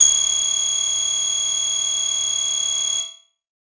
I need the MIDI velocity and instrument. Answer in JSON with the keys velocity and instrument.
{"velocity": 100, "instrument": "electronic keyboard"}